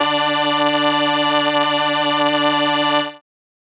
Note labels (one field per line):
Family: keyboard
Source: synthesizer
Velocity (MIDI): 25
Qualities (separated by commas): bright